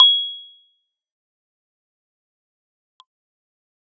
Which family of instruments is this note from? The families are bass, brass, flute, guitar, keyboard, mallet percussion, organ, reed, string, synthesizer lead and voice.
keyboard